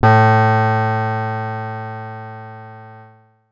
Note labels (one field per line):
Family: guitar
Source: acoustic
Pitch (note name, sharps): A2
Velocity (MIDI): 25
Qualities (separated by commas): bright, distorted